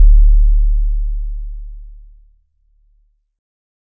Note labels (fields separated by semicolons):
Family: keyboard; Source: electronic; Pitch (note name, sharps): D1; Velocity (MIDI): 25